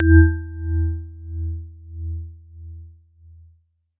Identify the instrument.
acoustic mallet percussion instrument